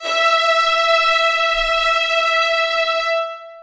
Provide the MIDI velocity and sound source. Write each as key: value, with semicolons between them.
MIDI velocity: 127; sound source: acoustic